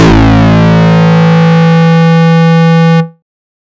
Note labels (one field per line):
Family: bass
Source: synthesizer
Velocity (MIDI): 100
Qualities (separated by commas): bright, distorted